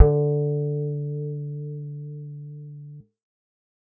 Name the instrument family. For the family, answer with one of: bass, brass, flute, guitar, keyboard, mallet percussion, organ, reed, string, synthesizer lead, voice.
bass